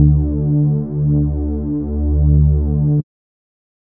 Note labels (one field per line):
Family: bass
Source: synthesizer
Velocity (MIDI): 50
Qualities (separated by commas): dark